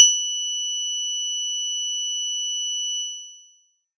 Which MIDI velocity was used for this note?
127